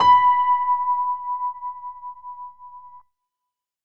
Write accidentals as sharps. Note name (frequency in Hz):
B5 (987.8 Hz)